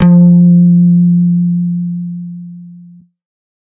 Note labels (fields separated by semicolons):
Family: bass; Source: synthesizer; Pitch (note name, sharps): F3; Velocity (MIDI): 100; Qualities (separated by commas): distorted